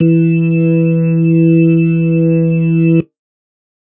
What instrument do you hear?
electronic organ